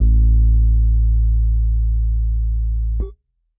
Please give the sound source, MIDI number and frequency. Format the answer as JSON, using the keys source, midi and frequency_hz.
{"source": "electronic", "midi": 33, "frequency_hz": 55}